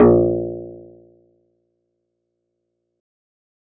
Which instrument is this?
synthesizer guitar